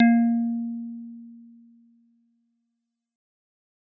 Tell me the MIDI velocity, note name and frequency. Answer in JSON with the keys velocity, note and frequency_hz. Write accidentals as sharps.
{"velocity": 100, "note": "A#3", "frequency_hz": 233.1}